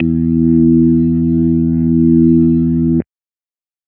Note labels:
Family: organ; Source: electronic; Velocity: 127

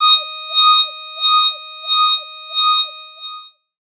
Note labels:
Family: voice; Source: synthesizer; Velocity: 25; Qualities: bright, long release, non-linear envelope, tempo-synced

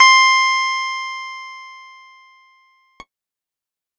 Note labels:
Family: keyboard; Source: electronic; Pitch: C6; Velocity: 25; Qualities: bright

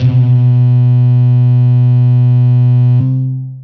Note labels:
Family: guitar; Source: electronic; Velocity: 50; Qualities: bright, distorted, long release

